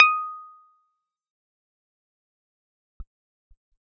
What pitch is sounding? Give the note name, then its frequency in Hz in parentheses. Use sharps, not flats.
D#6 (1245 Hz)